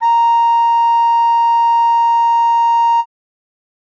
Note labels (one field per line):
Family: reed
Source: acoustic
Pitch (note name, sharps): A#5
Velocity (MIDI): 127